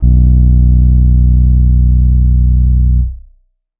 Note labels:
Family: keyboard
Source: electronic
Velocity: 75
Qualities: distorted

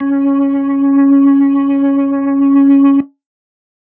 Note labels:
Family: organ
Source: electronic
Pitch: C#4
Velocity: 50

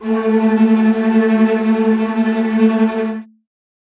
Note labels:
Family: string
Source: acoustic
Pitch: A3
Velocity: 25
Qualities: non-linear envelope, reverb

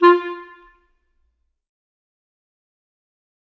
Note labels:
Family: reed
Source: acoustic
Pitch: F4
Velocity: 100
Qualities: fast decay, percussive, reverb

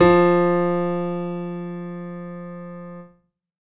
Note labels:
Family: keyboard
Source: acoustic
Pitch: F3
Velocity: 127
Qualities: reverb

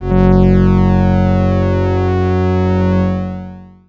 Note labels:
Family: organ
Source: electronic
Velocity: 127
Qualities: distorted, long release

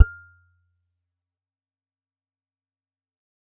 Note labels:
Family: guitar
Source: acoustic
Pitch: F6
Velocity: 127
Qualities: fast decay, percussive

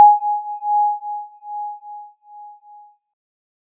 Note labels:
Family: keyboard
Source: synthesizer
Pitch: G#5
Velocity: 127

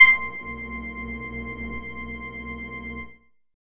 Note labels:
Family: bass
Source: synthesizer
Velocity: 75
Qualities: distorted

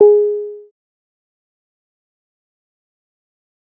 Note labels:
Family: bass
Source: synthesizer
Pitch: G#4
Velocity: 100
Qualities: fast decay, percussive

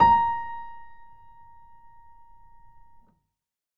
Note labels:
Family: keyboard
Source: acoustic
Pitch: A#5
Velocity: 75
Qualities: reverb

